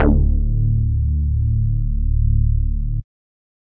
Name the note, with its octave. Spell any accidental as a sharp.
D1